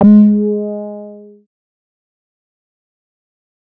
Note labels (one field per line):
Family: bass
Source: synthesizer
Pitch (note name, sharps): G#3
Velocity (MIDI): 75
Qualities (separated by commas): distorted, fast decay